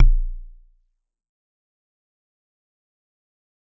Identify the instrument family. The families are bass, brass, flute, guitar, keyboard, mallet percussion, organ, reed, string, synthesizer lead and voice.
mallet percussion